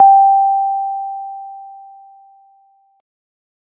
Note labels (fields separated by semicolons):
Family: keyboard; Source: electronic; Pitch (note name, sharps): G5; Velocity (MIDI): 75